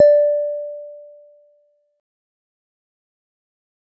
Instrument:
synthesizer guitar